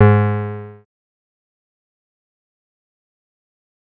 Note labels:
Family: synthesizer lead; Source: synthesizer; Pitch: G#2; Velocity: 100; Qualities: distorted, fast decay

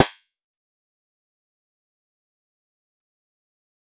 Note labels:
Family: guitar; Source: synthesizer; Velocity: 127; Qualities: fast decay, percussive

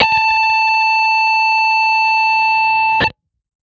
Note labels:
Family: guitar; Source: electronic; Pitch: A5; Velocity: 100; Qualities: distorted

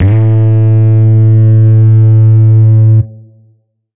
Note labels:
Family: guitar; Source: electronic; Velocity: 127; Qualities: distorted, long release

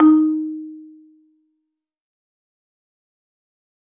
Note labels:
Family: mallet percussion; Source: acoustic; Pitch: D#4; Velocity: 127; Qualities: dark, fast decay, reverb

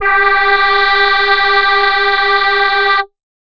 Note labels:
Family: voice; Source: synthesizer; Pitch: G4; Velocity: 75; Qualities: multiphonic

